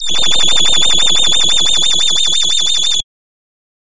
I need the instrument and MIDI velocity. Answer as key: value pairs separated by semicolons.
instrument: synthesizer voice; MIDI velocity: 127